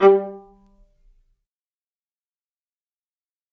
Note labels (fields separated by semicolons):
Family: string; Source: acoustic; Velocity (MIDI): 75; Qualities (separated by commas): fast decay, percussive, reverb